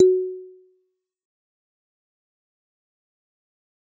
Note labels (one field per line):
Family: mallet percussion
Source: acoustic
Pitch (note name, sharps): F#4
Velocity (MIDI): 50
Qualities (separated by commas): fast decay, percussive